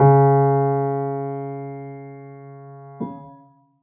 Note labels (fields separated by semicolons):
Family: keyboard; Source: acoustic; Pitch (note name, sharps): C#3; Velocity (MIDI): 25